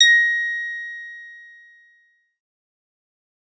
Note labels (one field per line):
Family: synthesizer lead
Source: synthesizer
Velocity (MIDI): 25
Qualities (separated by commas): distorted, fast decay